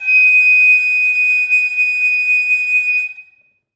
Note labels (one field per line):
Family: flute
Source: acoustic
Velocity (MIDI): 75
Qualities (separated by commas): bright, reverb